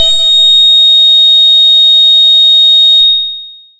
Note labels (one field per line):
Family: bass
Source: synthesizer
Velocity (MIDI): 127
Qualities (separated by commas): bright, distorted, long release